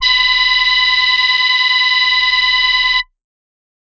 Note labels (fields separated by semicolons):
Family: voice; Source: synthesizer; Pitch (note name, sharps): B5; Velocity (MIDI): 100; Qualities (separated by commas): bright, multiphonic